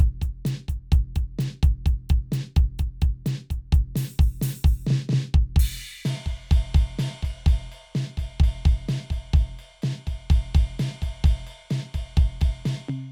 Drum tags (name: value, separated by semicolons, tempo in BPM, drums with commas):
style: rock; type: beat; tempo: 128 BPM; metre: 4/4; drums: crash, ride, closed hi-hat, open hi-hat, hi-hat pedal, snare, high tom, floor tom, kick